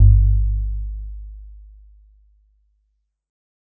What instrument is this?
synthesizer guitar